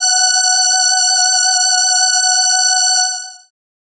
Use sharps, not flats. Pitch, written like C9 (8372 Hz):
F#5 (740 Hz)